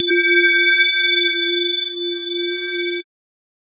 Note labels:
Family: mallet percussion; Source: electronic; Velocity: 127; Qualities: bright, multiphonic, non-linear envelope

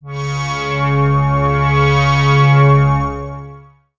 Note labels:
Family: synthesizer lead; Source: synthesizer; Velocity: 100; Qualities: bright, long release, non-linear envelope

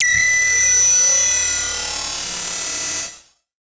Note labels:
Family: synthesizer lead; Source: synthesizer; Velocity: 127; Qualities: bright, distorted, multiphonic, non-linear envelope

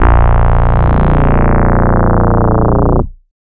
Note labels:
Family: bass; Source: synthesizer; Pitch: A#0; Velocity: 127; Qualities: bright, distorted

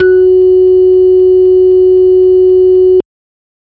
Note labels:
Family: organ; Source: electronic; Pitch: F#4; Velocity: 100

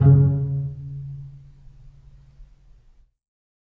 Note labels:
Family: string; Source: acoustic; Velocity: 25; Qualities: dark, reverb

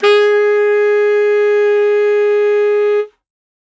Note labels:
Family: reed; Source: acoustic; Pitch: G#4; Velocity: 50; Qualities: bright

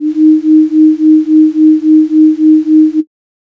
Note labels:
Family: flute; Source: synthesizer; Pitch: D#4; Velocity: 127

